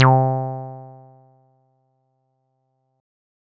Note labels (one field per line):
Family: bass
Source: synthesizer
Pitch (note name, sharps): C3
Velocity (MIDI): 127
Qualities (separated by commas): distorted